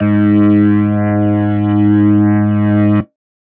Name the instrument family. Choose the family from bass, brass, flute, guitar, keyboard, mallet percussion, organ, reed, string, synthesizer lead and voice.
organ